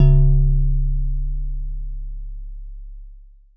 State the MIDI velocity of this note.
75